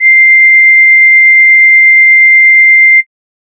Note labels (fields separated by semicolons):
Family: flute; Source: synthesizer; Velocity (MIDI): 127